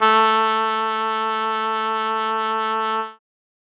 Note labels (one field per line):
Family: reed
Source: acoustic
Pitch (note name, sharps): A3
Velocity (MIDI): 127